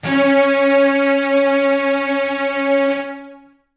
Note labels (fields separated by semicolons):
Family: string; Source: acoustic; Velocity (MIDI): 127; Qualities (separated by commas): reverb